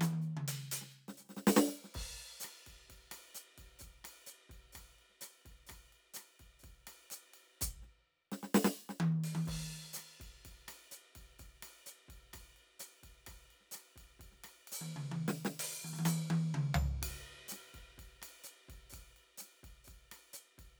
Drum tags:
bossa nova, beat, 127 BPM, 4/4, crash, ride, closed hi-hat, hi-hat pedal, snare, cross-stick, high tom, mid tom, floor tom, kick

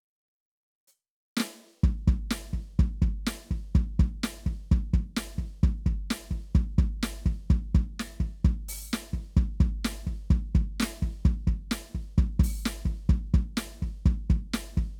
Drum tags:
rock, beat, 128 BPM, 4/4, open hi-hat, hi-hat pedal, snare, kick

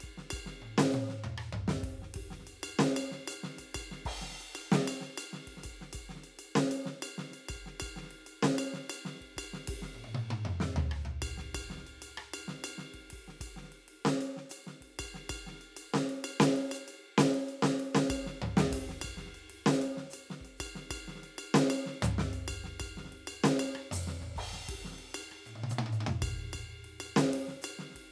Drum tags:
Afro-Cuban, beat, 128 BPM, 4/4, crash, ride, ride bell, hi-hat pedal, snare, cross-stick, high tom, mid tom, floor tom, kick

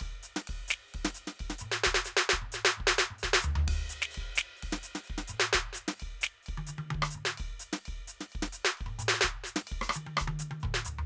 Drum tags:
Dominican merengue, beat, 130 BPM, 4/4, ride, ride bell, hi-hat pedal, snare, cross-stick, high tom, mid tom, floor tom, kick

